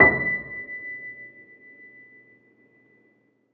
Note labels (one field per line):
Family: keyboard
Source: acoustic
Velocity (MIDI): 25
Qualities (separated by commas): reverb